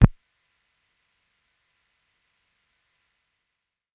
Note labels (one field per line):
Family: bass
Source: electronic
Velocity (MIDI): 25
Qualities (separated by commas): percussive